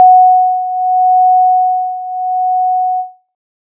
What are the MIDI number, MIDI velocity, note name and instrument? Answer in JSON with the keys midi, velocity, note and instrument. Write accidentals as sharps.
{"midi": 78, "velocity": 50, "note": "F#5", "instrument": "synthesizer lead"}